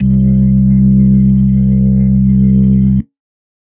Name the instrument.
electronic organ